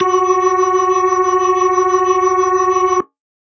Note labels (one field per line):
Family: organ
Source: electronic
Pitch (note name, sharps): F#4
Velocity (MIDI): 25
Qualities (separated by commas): bright